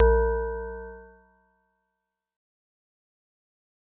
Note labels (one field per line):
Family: mallet percussion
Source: acoustic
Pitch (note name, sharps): A#1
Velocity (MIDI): 127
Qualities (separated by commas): fast decay